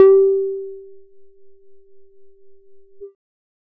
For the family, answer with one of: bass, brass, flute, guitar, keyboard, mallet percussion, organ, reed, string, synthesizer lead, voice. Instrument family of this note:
bass